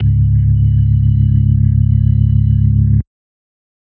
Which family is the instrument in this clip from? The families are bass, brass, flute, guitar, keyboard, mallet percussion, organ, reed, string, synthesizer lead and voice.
organ